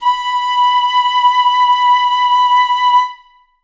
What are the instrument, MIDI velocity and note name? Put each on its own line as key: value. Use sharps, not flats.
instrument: acoustic flute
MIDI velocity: 100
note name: B5